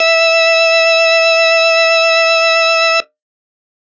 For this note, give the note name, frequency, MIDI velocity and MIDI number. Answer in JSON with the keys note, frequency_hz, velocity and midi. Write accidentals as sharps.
{"note": "E5", "frequency_hz": 659.3, "velocity": 75, "midi": 76}